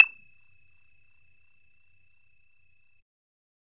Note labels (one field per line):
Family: bass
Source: synthesizer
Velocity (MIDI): 25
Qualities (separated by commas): percussive